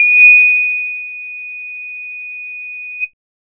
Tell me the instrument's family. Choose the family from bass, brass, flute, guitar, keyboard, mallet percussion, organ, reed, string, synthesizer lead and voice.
bass